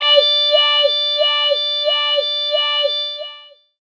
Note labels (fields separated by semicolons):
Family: voice; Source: synthesizer; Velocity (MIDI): 25; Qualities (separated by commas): long release, non-linear envelope, tempo-synced